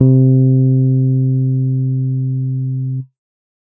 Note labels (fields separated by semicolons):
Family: keyboard; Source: electronic; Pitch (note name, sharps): C3; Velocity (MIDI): 50; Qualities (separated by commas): dark